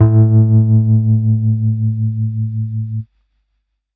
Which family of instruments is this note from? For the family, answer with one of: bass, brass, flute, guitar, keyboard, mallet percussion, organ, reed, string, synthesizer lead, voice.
keyboard